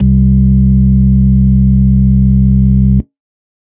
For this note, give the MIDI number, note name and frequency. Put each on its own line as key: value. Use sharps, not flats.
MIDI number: 36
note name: C2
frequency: 65.41 Hz